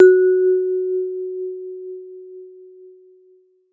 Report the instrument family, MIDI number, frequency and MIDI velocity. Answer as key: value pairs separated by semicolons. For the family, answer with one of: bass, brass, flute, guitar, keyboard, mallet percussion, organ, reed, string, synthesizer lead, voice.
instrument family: mallet percussion; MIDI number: 66; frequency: 370 Hz; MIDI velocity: 100